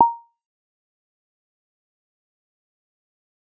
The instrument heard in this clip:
synthesizer bass